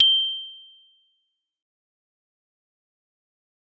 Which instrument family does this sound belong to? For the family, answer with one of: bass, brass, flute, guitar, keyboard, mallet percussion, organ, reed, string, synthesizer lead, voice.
mallet percussion